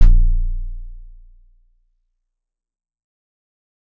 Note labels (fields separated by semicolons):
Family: keyboard; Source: acoustic; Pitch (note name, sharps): A#0; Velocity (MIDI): 50; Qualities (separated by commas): fast decay